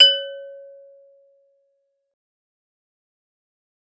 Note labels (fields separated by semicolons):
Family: mallet percussion; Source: acoustic; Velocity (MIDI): 25; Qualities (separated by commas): fast decay, percussive